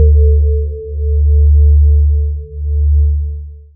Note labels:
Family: voice; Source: synthesizer; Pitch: D2; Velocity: 25; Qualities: dark, long release

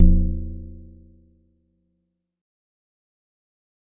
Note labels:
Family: mallet percussion; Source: acoustic; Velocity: 75; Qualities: dark, fast decay

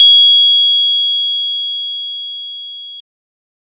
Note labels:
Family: organ; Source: electronic; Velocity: 25; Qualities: bright

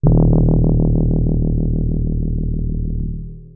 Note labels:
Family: keyboard; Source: electronic; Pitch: D#1; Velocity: 25; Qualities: dark, distorted, long release

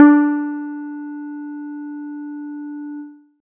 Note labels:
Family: guitar; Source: synthesizer; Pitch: D4; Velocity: 75; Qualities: dark

